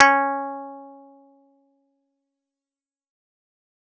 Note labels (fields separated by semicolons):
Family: guitar; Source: acoustic; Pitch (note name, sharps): C#4; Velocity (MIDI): 100; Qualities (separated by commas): fast decay, reverb